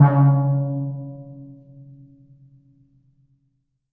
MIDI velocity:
127